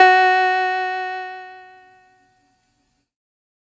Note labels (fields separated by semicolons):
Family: keyboard; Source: electronic; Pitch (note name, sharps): F#4; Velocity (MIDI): 127; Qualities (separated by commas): distorted